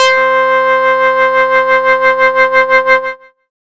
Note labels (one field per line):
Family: bass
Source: synthesizer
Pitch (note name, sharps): C5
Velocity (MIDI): 50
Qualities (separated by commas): distorted